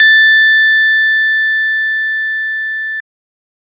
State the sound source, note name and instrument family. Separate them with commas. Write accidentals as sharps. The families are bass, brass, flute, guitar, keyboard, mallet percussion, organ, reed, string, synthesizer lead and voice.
electronic, A6, organ